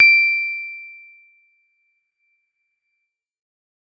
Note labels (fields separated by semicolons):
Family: keyboard; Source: electronic; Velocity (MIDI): 75